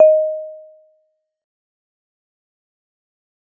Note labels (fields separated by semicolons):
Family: mallet percussion; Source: acoustic; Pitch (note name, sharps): D#5; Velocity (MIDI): 25; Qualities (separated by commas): fast decay, percussive